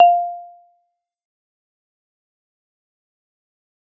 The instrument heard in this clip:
acoustic mallet percussion instrument